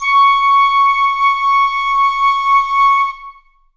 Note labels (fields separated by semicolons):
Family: flute; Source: acoustic; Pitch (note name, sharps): C#6; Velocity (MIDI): 75; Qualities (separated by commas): reverb